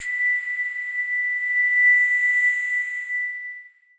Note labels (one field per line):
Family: mallet percussion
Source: electronic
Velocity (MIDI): 127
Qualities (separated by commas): bright, long release, non-linear envelope